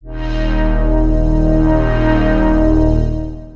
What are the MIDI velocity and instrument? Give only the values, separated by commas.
75, synthesizer lead